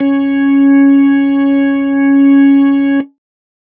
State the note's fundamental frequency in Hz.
277.2 Hz